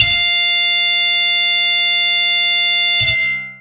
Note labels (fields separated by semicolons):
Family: guitar; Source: electronic; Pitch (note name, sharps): F5; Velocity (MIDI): 100; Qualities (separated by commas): bright, distorted, long release